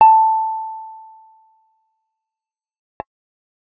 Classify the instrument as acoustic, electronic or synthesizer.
synthesizer